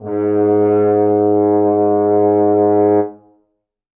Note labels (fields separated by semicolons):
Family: brass; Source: acoustic; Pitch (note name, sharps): G#2; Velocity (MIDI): 75; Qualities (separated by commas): dark, reverb